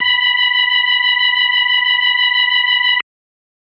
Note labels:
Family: organ; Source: electronic; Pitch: B5; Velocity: 25

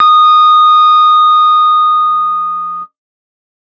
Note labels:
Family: guitar; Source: electronic; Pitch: D#6; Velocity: 100

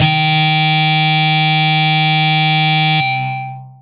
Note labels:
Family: guitar; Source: electronic; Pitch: D#3; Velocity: 100; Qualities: bright, distorted, long release

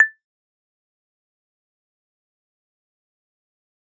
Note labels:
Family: mallet percussion; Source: acoustic; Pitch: A6; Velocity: 25; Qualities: dark, fast decay, percussive, reverb

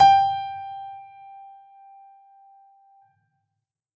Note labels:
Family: keyboard; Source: acoustic; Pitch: G5; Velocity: 127; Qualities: reverb

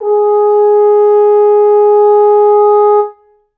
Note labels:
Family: brass; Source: acoustic; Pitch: G#4; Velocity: 75; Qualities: reverb

